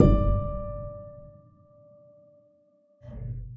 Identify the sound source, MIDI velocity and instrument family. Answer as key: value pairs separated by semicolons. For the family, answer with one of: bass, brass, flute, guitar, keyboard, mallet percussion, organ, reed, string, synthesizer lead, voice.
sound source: acoustic; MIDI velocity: 25; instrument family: keyboard